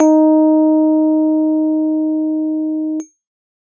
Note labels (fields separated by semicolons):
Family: keyboard; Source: electronic; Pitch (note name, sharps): D#4; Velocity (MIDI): 75